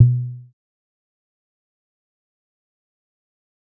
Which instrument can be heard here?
synthesizer bass